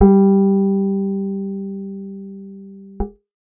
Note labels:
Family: guitar; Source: acoustic; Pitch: G3; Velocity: 50; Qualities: dark

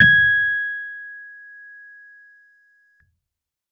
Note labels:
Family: keyboard; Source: electronic; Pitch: G#6; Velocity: 100

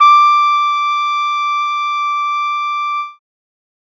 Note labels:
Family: brass; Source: acoustic; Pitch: D6; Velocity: 75

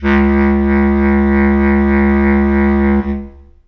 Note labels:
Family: reed; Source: acoustic; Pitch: C#2; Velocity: 50; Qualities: long release, reverb

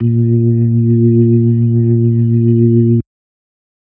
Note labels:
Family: organ; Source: electronic; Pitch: A#2; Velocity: 127

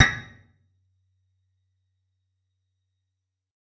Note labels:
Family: guitar; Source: electronic; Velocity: 75; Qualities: percussive, reverb

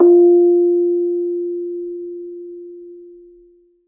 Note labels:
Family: mallet percussion; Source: acoustic; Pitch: F4; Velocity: 75; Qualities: reverb

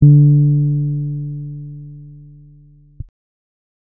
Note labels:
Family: keyboard; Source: electronic; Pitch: D3; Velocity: 25; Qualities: dark

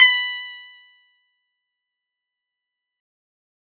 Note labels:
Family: guitar; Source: synthesizer; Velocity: 127; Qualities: bright, fast decay, percussive

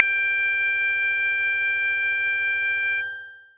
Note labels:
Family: bass; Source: synthesizer; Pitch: G5; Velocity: 127; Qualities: multiphonic

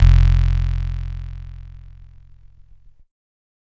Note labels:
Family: keyboard; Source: electronic; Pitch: F1; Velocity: 75; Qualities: bright, distorted

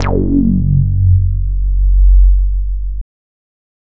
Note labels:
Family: bass; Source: synthesizer; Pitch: F#1; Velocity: 50; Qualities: distorted

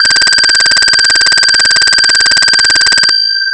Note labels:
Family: bass; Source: synthesizer; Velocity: 100; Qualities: bright, distorted, long release

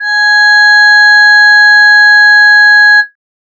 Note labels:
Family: voice; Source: synthesizer; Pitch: G#5; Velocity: 100

